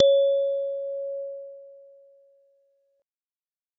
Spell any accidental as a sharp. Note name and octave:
C#5